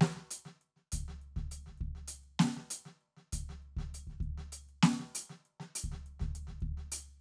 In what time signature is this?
4/4